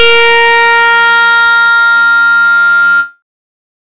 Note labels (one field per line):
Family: bass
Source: synthesizer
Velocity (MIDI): 127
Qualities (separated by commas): bright, distorted